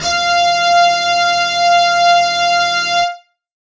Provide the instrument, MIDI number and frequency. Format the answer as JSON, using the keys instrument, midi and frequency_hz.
{"instrument": "electronic guitar", "midi": 77, "frequency_hz": 698.5}